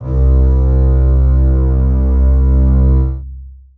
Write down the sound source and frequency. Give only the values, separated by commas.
acoustic, 65.41 Hz